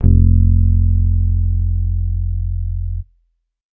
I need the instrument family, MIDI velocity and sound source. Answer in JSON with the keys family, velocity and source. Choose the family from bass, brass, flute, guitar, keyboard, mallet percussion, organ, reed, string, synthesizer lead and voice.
{"family": "bass", "velocity": 25, "source": "electronic"}